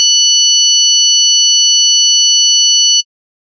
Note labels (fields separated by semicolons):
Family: organ; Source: electronic; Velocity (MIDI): 127; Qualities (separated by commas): bright